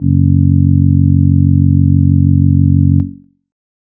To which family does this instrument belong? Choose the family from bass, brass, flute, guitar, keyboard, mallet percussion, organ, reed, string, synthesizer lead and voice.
reed